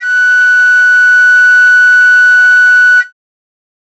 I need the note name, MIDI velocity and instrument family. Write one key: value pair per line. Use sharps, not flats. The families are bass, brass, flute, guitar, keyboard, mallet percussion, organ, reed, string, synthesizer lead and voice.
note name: F#6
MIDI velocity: 25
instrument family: flute